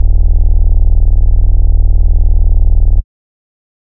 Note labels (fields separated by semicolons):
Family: bass; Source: synthesizer; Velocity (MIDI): 100; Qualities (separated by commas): dark, distorted